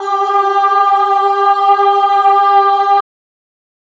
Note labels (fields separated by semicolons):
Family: voice; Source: electronic; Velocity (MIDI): 127